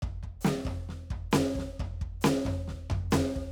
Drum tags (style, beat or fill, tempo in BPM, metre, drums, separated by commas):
rock, fill, 135 BPM, 4/4, hi-hat pedal, snare, mid tom, floor tom, kick